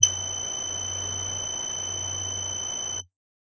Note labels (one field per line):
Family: voice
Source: synthesizer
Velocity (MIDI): 100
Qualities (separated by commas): multiphonic